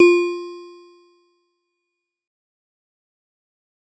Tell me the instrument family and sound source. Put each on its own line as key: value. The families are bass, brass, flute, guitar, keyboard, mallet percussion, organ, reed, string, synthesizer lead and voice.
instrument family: mallet percussion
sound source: acoustic